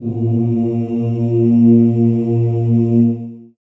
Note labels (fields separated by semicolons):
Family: voice; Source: acoustic; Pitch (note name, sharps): A#2; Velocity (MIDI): 75; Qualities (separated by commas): dark, long release, reverb